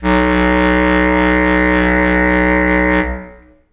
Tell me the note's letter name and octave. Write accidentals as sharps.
B1